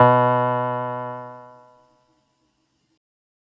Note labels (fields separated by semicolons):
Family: keyboard; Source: electronic; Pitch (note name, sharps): B2; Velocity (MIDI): 127